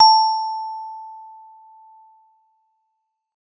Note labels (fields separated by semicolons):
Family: mallet percussion; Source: acoustic; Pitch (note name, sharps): A5; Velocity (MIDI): 75